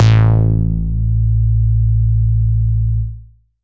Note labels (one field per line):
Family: bass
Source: synthesizer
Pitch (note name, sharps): A1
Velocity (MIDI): 50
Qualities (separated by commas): distorted